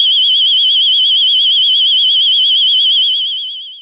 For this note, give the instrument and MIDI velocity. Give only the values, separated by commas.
synthesizer bass, 127